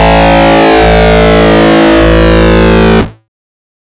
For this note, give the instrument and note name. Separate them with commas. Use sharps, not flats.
synthesizer bass, A1